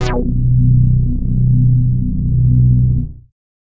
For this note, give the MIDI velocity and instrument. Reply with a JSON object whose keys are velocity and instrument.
{"velocity": 100, "instrument": "synthesizer bass"}